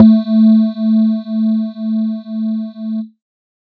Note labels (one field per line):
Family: synthesizer lead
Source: synthesizer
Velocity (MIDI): 100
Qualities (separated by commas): distorted